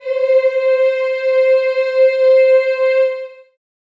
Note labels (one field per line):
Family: voice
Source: acoustic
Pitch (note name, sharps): C5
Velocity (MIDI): 100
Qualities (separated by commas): reverb